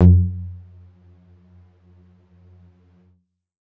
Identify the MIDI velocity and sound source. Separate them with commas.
127, electronic